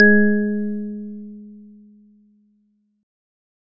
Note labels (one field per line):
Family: organ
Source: electronic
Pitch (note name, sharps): G#3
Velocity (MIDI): 100